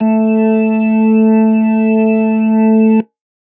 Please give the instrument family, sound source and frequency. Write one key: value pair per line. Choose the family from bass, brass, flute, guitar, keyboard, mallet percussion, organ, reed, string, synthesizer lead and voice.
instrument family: organ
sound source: electronic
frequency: 220 Hz